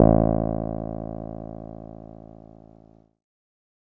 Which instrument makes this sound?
electronic keyboard